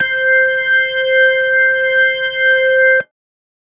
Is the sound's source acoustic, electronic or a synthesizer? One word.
electronic